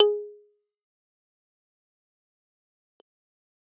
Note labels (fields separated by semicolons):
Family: keyboard; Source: electronic; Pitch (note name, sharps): G#4; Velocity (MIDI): 75; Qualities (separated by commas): fast decay, percussive